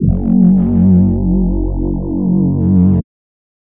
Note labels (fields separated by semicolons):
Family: voice; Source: synthesizer; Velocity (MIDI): 127